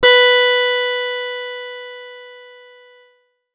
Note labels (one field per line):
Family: guitar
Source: acoustic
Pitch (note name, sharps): B4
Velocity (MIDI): 25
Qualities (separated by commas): bright, distorted